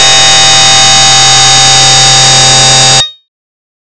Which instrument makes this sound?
synthesizer bass